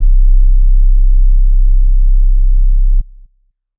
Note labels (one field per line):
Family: flute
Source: acoustic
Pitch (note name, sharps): C1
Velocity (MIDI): 100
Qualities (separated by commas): dark